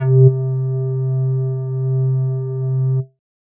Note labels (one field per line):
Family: flute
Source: synthesizer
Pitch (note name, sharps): C3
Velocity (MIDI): 25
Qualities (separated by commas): distorted